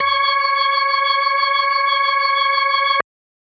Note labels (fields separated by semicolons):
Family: organ; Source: electronic; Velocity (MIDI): 25